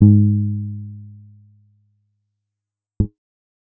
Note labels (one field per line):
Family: bass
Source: synthesizer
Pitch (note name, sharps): G#2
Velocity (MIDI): 25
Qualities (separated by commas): dark, fast decay